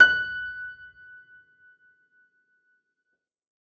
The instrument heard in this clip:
acoustic keyboard